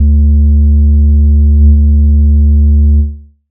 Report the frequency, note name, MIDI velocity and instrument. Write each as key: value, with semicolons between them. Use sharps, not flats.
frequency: 73.42 Hz; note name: D2; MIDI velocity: 50; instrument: synthesizer bass